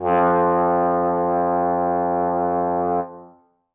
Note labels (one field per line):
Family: brass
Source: acoustic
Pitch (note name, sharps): F2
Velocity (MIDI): 50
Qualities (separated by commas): reverb